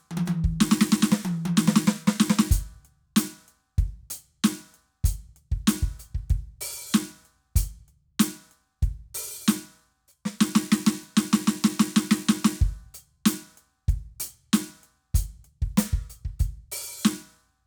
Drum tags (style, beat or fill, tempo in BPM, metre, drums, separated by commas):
funk, beat, 95 BPM, 4/4, closed hi-hat, open hi-hat, hi-hat pedal, snare, high tom, kick